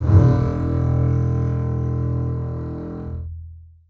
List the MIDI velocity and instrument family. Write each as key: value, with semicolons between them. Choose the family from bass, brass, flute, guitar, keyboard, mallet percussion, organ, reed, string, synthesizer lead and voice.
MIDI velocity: 127; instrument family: string